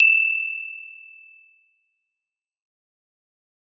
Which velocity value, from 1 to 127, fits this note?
127